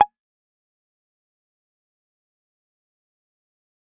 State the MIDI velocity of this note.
100